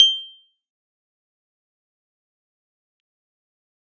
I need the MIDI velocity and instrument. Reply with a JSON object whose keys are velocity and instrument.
{"velocity": 127, "instrument": "electronic keyboard"}